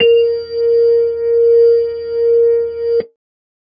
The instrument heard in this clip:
electronic organ